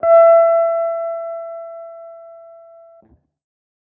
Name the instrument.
electronic guitar